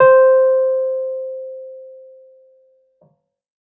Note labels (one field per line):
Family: keyboard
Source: electronic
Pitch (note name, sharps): C5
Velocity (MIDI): 75